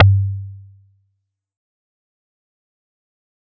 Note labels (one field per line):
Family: mallet percussion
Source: acoustic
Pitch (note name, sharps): G2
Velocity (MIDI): 127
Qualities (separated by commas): fast decay, percussive